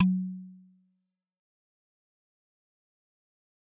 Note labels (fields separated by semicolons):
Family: mallet percussion; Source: acoustic; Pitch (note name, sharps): F#3; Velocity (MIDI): 75; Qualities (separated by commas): fast decay, percussive